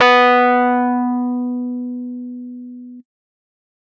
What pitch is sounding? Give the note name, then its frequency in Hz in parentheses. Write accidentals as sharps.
B3 (246.9 Hz)